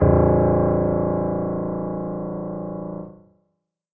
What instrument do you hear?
acoustic keyboard